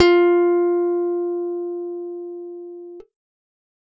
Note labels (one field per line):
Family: guitar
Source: acoustic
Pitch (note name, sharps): F4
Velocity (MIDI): 127